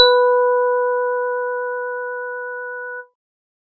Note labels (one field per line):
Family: organ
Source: electronic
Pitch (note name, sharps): B4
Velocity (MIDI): 127